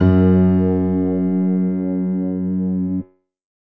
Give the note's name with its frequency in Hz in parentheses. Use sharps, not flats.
F#2 (92.5 Hz)